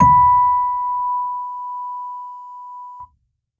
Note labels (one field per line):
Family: keyboard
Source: electronic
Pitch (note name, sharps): B5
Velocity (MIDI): 50